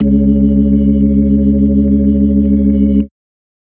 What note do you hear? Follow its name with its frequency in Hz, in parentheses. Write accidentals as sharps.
C#2 (69.3 Hz)